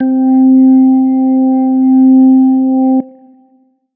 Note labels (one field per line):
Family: organ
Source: electronic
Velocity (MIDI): 100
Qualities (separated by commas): long release